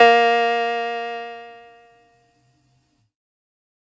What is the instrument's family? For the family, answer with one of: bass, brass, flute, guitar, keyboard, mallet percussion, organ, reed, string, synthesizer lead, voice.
keyboard